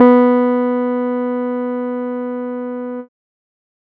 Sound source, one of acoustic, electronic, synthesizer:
electronic